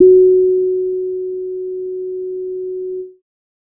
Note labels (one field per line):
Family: bass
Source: synthesizer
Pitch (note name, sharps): F#4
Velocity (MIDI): 127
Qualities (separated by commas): dark